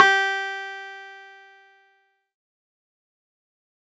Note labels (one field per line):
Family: keyboard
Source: electronic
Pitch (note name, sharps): G4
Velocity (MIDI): 50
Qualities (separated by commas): distorted, fast decay